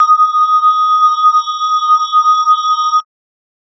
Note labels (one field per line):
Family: mallet percussion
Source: electronic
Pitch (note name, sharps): D#6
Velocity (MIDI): 25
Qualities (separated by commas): multiphonic, non-linear envelope